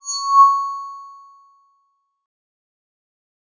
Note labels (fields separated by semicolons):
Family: mallet percussion; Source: electronic; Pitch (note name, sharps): C#6; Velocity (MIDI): 75; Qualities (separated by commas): bright, fast decay